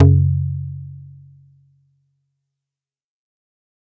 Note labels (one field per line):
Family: mallet percussion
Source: acoustic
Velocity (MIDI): 127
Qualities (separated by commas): fast decay, multiphonic